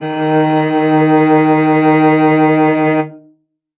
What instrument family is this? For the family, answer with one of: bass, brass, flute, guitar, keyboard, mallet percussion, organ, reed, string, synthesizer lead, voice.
string